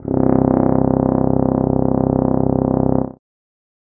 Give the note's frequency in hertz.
32.7 Hz